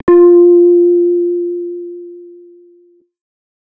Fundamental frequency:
349.2 Hz